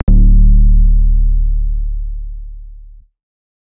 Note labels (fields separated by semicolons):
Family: bass; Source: synthesizer; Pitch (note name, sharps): D1; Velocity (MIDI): 127; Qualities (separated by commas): distorted